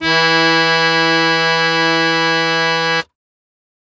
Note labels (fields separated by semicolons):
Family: keyboard; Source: acoustic; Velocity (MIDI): 100; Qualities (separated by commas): bright